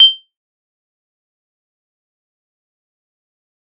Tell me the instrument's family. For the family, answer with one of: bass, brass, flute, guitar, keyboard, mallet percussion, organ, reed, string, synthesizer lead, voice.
mallet percussion